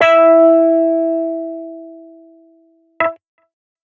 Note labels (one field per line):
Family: guitar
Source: electronic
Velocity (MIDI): 25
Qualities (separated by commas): distorted